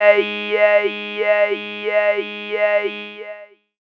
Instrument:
synthesizer voice